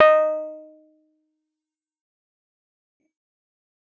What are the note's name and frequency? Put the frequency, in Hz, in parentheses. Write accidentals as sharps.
D#5 (622.3 Hz)